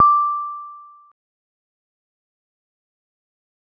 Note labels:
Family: mallet percussion; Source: acoustic; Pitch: D6; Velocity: 25; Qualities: fast decay

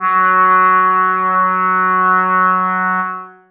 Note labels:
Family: brass; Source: acoustic; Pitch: F#3; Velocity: 100; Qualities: bright, reverb

